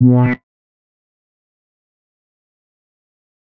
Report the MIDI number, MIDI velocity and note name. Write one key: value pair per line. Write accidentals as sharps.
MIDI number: 47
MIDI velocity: 75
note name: B2